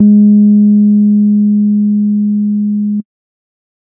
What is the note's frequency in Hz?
207.7 Hz